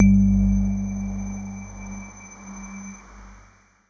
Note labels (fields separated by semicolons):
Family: keyboard; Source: electronic; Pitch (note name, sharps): G1; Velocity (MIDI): 25; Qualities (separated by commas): dark